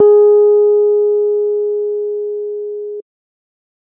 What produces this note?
electronic keyboard